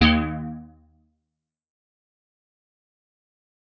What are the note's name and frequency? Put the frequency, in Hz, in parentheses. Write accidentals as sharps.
D#2 (77.78 Hz)